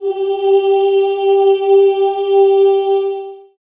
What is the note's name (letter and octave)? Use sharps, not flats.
G4